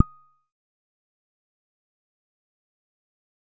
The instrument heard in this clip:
synthesizer bass